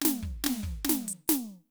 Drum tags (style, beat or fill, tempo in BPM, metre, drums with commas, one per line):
half-time rock
fill
140 BPM
4/4
closed hi-hat, hi-hat pedal, snare, kick